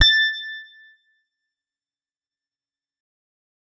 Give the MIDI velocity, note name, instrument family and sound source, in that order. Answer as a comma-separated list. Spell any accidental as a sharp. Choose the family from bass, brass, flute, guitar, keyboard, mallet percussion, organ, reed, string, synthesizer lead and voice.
75, A6, guitar, electronic